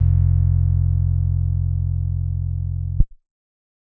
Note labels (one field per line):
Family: keyboard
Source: electronic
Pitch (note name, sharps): F1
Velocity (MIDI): 25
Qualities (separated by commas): dark